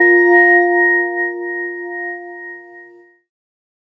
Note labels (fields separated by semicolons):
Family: keyboard; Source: synthesizer; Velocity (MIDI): 50